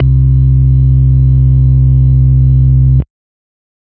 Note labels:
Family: organ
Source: electronic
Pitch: C2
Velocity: 100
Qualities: dark

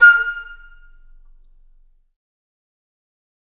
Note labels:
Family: flute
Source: acoustic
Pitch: F6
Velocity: 127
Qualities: fast decay, percussive, reverb

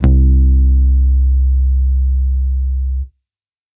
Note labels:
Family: bass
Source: electronic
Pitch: C2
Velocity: 100

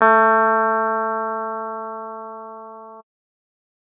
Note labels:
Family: keyboard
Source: electronic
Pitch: A3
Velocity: 75

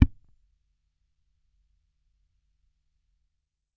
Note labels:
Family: bass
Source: electronic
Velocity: 25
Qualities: percussive

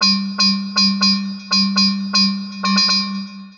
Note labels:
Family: mallet percussion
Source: synthesizer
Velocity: 100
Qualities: long release, multiphonic, tempo-synced

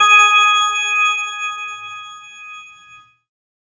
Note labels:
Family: keyboard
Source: synthesizer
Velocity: 100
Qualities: bright

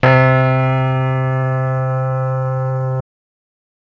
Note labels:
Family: keyboard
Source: electronic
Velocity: 127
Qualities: bright

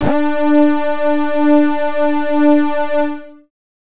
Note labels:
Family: bass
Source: synthesizer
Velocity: 50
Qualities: distorted

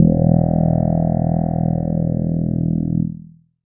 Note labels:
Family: keyboard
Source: electronic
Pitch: E1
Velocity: 25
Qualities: distorted, multiphonic

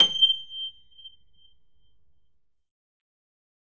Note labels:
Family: keyboard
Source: electronic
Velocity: 100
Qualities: bright, reverb

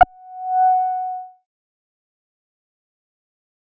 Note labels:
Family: bass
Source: synthesizer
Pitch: F#5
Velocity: 75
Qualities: fast decay

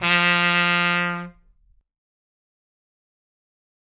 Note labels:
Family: brass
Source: acoustic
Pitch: F3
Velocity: 50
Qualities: fast decay

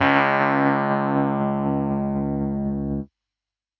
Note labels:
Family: keyboard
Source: electronic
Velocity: 127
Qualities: distorted

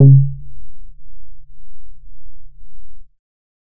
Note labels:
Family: bass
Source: synthesizer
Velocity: 25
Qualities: dark, distorted

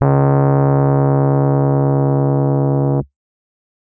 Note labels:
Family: keyboard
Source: electronic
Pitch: C#2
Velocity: 127

